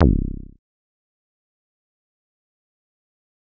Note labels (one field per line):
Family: bass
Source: synthesizer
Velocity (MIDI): 50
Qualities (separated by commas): fast decay, percussive